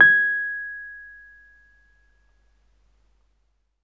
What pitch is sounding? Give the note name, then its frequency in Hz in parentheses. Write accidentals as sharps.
G#6 (1661 Hz)